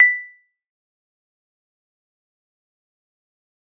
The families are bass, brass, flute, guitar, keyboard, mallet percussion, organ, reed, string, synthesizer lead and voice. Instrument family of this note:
mallet percussion